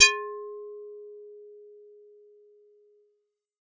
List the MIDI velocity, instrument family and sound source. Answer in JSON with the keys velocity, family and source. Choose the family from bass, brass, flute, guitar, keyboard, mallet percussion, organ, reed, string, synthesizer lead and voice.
{"velocity": 25, "family": "bass", "source": "synthesizer"}